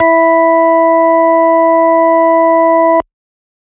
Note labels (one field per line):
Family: organ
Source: electronic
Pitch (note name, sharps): E4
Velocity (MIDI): 75